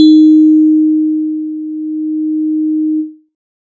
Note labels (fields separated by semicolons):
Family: synthesizer lead; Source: synthesizer; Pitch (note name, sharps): D#4; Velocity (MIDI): 50